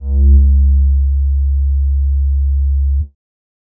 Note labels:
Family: bass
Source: synthesizer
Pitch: C#2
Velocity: 50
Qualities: dark

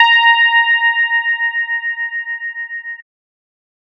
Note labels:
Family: bass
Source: synthesizer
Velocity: 50

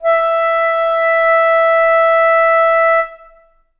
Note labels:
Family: flute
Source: acoustic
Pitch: E5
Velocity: 100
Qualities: reverb

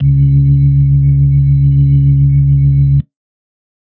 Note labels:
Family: organ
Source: electronic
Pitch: C#2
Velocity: 75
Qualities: dark

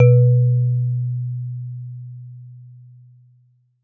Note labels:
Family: mallet percussion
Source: acoustic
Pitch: B2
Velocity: 25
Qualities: dark, reverb

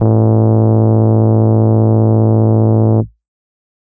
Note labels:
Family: organ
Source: electronic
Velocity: 127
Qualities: distorted

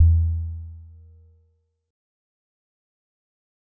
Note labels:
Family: mallet percussion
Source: acoustic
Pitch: E2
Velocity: 25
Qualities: dark, fast decay

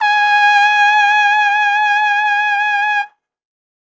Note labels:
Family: brass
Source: acoustic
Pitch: G#5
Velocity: 100

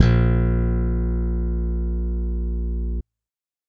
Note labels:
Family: bass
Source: electronic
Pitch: A#1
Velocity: 127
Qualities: bright

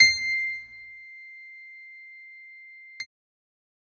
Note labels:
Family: keyboard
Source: electronic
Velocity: 127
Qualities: bright

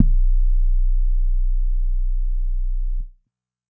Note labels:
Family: bass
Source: synthesizer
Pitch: B0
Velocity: 25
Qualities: distorted

